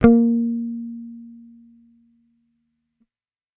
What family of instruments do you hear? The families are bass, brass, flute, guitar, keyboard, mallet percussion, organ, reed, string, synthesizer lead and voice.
bass